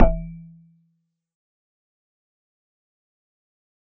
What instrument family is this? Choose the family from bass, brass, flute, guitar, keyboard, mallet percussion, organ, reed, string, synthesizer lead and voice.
mallet percussion